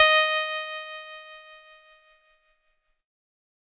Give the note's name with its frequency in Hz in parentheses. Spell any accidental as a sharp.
D#5 (622.3 Hz)